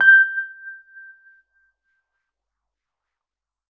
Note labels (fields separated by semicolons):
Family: keyboard; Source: electronic; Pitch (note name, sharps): G6; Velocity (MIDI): 100; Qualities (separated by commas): fast decay, non-linear envelope, percussive